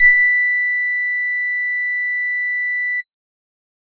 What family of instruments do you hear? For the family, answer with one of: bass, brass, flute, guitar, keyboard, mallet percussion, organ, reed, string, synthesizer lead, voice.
bass